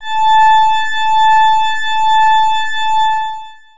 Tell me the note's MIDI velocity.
50